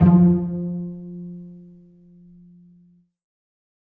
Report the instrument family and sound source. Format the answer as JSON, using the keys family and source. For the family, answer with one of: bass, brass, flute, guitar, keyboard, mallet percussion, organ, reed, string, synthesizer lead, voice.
{"family": "string", "source": "acoustic"}